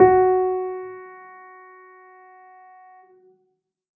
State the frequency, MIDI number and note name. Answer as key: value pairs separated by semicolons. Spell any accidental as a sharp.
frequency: 370 Hz; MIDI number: 66; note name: F#4